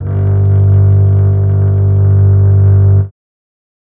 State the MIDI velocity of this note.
50